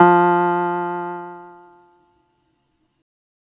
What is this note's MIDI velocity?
50